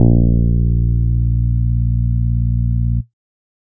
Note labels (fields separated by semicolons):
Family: bass; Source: synthesizer; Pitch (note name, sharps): A#1; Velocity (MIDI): 127